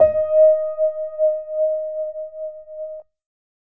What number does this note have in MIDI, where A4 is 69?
75